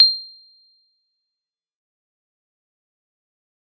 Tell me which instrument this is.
electronic keyboard